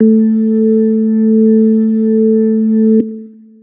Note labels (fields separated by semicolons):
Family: organ; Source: electronic; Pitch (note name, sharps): A3; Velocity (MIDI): 50; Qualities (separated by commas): dark, long release